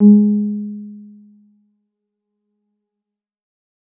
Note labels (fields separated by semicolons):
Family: keyboard; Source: electronic; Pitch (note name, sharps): G#3; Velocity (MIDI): 50; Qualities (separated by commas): dark